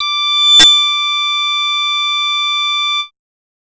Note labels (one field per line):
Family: bass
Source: synthesizer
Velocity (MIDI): 25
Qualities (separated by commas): bright, distorted, multiphonic